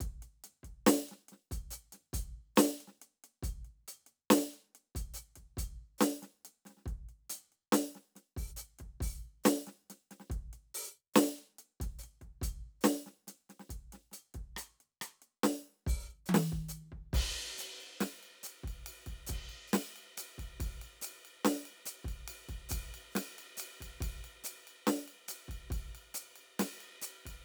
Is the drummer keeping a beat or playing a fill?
beat